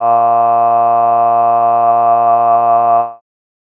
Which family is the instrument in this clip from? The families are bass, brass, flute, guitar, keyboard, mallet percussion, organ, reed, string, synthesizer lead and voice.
voice